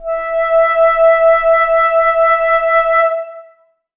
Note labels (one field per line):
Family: flute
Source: acoustic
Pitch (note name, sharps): E5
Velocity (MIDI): 25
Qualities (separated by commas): dark, long release, reverb